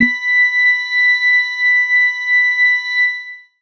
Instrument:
electronic organ